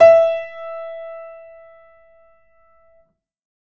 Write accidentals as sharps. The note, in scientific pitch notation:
E5